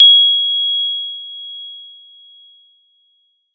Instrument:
electronic keyboard